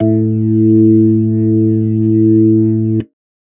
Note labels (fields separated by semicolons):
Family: organ; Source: electronic; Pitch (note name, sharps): A2; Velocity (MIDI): 100